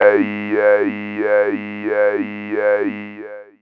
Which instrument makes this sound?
synthesizer voice